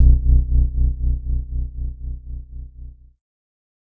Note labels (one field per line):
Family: keyboard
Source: electronic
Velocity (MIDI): 100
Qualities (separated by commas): dark